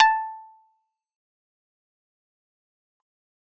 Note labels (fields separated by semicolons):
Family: keyboard; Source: electronic; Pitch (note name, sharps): A5; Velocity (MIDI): 100; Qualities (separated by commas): distorted, fast decay, percussive